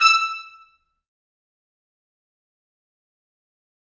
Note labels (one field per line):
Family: brass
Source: acoustic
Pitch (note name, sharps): E6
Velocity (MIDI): 127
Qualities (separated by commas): fast decay, percussive, reverb